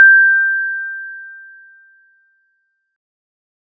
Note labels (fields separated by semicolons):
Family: mallet percussion; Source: acoustic; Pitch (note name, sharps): G6; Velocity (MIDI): 25